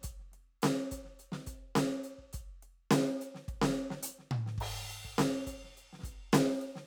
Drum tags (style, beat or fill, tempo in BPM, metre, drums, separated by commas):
rock, beat, 105 BPM, 4/4, crash, closed hi-hat, open hi-hat, hi-hat pedal, snare, high tom, kick